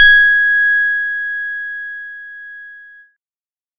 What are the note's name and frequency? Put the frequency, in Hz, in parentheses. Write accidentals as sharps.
G#6 (1661 Hz)